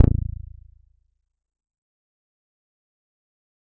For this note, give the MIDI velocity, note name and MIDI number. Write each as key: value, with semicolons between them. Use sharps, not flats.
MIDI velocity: 100; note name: A0; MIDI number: 21